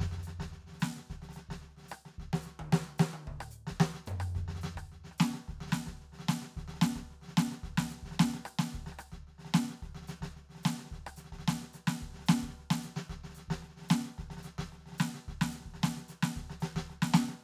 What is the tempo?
110 BPM